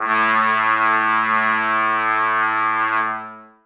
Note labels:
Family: brass; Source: acoustic; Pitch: A2; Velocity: 100; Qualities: bright, long release, reverb

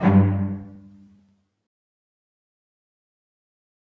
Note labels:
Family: string; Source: acoustic; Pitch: G2; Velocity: 25; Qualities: fast decay, reverb

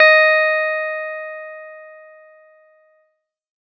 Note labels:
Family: keyboard; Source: electronic; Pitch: D#5; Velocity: 50

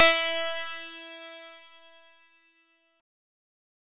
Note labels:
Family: synthesizer lead; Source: synthesizer; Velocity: 100; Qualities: bright, distorted

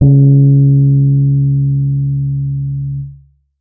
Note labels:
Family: keyboard; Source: electronic; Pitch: C#3; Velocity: 75; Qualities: dark

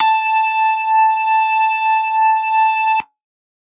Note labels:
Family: organ; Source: electronic; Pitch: A5; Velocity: 127

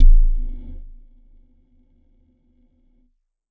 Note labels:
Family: mallet percussion; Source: electronic; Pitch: A0; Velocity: 75; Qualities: dark, non-linear envelope

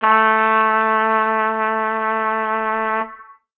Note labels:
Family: brass; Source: acoustic; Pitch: A3; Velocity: 25; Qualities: distorted

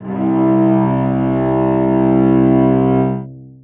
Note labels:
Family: string; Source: acoustic; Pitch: C2; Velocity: 100; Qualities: long release, reverb

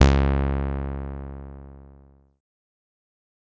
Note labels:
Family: bass; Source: synthesizer; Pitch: C#2; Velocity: 100; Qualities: distorted, fast decay

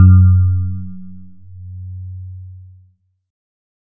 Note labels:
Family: keyboard; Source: electronic; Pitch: F#2; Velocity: 75

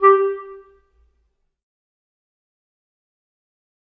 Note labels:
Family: reed; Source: acoustic; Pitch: G4; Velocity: 50; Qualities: fast decay, percussive, reverb

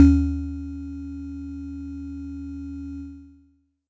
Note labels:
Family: mallet percussion; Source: acoustic; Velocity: 25; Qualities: distorted

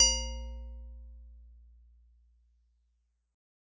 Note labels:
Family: mallet percussion; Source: acoustic; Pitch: A#1; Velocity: 127

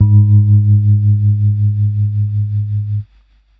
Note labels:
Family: keyboard; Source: electronic; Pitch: G#2; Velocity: 25; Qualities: dark

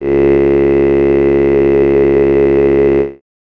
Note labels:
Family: voice; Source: synthesizer; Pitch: C#2; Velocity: 25; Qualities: bright

